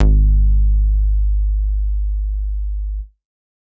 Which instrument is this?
synthesizer bass